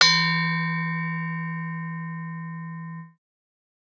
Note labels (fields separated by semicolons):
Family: mallet percussion; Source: acoustic; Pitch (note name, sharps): E3; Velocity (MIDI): 75